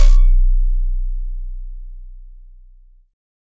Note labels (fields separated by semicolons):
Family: keyboard; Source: synthesizer; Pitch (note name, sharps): B0; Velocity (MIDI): 50